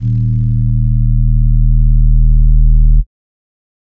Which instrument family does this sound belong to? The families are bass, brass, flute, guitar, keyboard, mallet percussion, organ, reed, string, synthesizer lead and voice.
flute